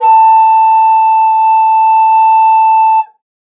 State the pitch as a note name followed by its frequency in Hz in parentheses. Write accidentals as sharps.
A5 (880 Hz)